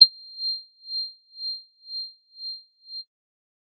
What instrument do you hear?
synthesizer bass